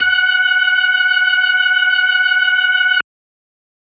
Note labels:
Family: organ; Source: electronic; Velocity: 25

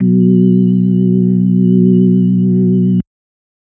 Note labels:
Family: organ; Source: electronic; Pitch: B1; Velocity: 25; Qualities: dark

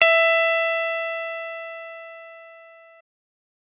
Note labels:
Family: keyboard; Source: electronic; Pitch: E5; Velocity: 75; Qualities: distorted

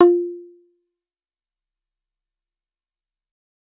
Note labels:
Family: bass; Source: synthesizer; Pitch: F4; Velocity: 100; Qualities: fast decay, percussive

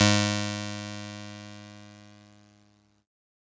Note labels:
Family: keyboard; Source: electronic; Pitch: G#2; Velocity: 100; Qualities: bright, distorted

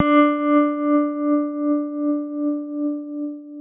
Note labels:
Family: guitar; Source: electronic; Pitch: D4; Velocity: 127; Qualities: bright, long release, reverb

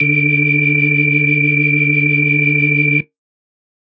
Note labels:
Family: organ; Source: electronic; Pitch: D3; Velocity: 50

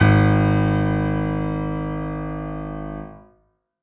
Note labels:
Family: keyboard; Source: acoustic; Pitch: G#1; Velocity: 127; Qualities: reverb

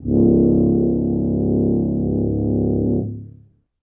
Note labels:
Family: brass; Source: acoustic; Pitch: C#1; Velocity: 25; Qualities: dark, reverb

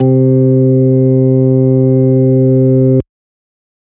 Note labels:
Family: organ; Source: electronic; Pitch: C3; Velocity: 100

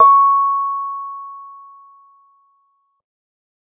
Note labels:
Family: keyboard; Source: electronic; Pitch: C#6; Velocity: 25

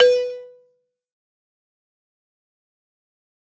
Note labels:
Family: mallet percussion; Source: acoustic; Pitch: B4; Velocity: 100; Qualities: distorted, fast decay, percussive, reverb

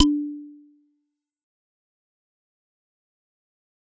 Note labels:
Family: mallet percussion; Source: acoustic; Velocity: 50; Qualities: fast decay, percussive

